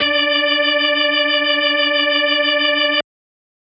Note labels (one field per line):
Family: organ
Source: electronic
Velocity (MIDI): 127